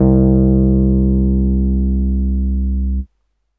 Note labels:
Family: keyboard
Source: electronic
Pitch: C2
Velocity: 75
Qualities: distorted

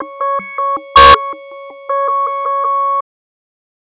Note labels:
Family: bass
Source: synthesizer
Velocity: 50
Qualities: tempo-synced

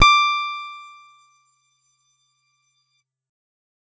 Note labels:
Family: guitar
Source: electronic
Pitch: D6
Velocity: 100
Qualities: bright

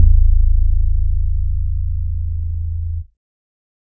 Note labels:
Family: organ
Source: electronic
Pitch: A0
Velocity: 75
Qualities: dark

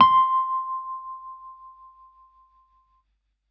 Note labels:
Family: keyboard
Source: electronic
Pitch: C6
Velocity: 127

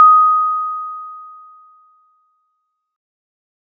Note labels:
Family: mallet percussion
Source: acoustic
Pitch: D#6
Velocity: 50

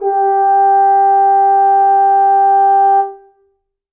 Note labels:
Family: brass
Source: acoustic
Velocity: 75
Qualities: reverb

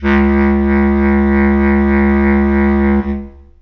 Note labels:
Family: reed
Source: acoustic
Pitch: C#2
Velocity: 25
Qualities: long release, reverb

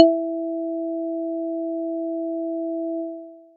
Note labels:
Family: mallet percussion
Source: acoustic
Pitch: E4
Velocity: 50

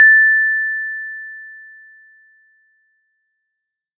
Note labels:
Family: mallet percussion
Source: acoustic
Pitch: A6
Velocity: 50

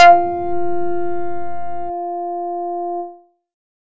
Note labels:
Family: bass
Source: synthesizer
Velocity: 75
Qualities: distorted

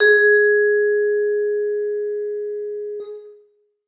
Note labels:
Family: mallet percussion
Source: acoustic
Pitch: G#4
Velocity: 100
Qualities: reverb

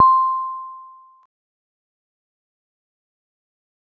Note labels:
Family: mallet percussion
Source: acoustic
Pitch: C6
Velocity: 25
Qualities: fast decay

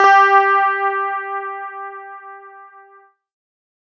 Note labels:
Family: guitar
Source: electronic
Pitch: G4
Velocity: 50

